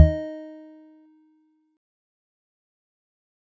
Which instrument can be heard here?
acoustic mallet percussion instrument